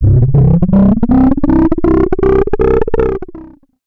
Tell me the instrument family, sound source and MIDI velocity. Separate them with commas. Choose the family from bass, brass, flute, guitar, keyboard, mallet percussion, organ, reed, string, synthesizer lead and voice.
bass, synthesizer, 50